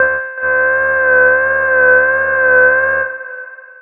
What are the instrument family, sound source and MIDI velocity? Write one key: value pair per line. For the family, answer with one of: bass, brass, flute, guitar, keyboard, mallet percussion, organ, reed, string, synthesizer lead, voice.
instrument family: bass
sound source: synthesizer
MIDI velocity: 50